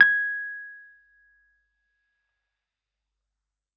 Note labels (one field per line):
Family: keyboard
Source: electronic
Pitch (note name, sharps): G#6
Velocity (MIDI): 127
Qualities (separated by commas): fast decay